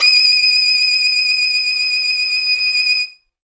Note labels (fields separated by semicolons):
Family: string; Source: acoustic; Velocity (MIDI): 127; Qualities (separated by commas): reverb